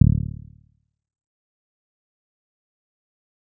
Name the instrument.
synthesizer bass